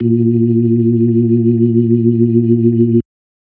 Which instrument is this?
electronic organ